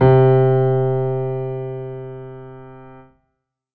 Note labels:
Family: keyboard; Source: acoustic; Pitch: C3; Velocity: 75; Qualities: reverb

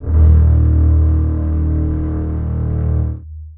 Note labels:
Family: string; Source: acoustic; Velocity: 50; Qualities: long release, reverb

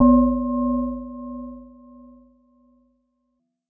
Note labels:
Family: mallet percussion; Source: synthesizer; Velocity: 75; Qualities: multiphonic

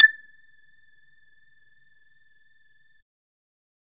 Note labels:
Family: bass; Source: synthesizer; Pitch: A6; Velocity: 50; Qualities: percussive

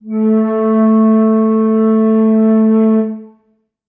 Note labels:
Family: flute; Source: acoustic; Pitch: A3; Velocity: 50; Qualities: reverb

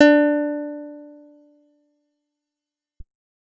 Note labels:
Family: guitar; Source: acoustic; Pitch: D4; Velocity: 100; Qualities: fast decay

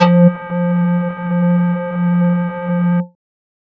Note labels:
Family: flute; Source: synthesizer; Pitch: F3; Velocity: 100; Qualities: distorted

